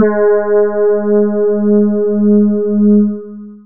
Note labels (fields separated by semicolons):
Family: voice; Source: synthesizer; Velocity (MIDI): 127; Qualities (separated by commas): dark, long release